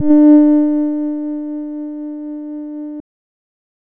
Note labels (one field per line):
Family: bass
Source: synthesizer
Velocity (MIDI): 50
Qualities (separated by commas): dark, distorted, non-linear envelope